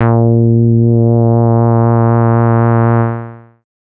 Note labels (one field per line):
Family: bass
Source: synthesizer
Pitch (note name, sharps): A#2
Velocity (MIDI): 127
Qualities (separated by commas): distorted, long release